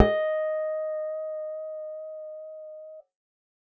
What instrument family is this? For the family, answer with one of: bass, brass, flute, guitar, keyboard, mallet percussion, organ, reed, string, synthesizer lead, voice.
bass